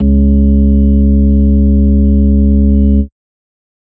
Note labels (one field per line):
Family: organ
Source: electronic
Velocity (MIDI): 127